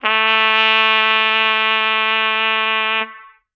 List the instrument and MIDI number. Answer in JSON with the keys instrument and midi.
{"instrument": "acoustic brass instrument", "midi": 57}